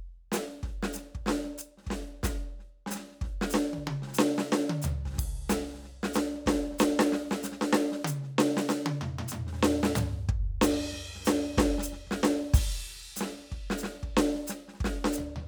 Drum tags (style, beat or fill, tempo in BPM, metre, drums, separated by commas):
New Orleans funk, beat, 93 BPM, 4/4, crash, ride, hi-hat pedal, snare, cross-stick, high tom, mid tom, floor tom, kick